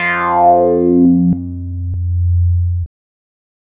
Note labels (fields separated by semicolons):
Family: bass; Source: synthesizer; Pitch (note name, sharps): F2; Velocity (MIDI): 25; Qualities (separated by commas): distorted